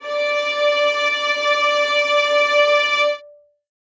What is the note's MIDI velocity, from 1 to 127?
50